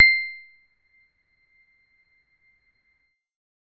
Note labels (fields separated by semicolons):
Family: keyboard; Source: electronic; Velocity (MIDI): 100; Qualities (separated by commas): percussive, reverb